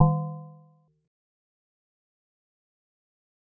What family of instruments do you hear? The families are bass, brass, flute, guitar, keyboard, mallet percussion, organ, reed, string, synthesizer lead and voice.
mallet percussion